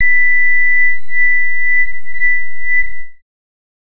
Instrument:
synthesizer bass